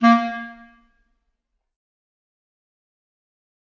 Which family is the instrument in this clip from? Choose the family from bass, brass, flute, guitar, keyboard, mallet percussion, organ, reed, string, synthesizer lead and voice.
reed